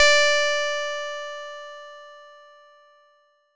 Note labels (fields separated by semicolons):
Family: bass; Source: synthesizer; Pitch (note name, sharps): D5; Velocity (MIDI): 25; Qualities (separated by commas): bright, distorted